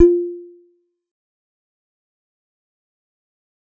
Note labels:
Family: guitar; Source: electronic; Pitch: F4; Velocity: 25; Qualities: dark, fast decay, percussive, reverb

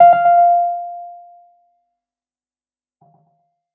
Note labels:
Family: keyboard; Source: electronic; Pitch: F5; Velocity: 75; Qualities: fast decay, tempo-synced

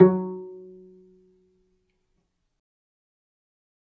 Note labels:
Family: string; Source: acoustic; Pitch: F#3; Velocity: 25; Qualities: dark, fast decay, percussive, reverb

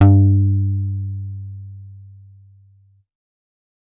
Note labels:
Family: bass; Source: synthesizer; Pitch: G2; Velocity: 25

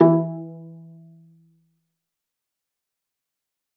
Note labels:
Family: string; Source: acoustic; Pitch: E3; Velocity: 127; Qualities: dark, fast decay, percussive, reverb

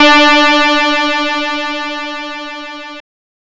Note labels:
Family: guitar; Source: synthesizer; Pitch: D4; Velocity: 50; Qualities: bright, distorted

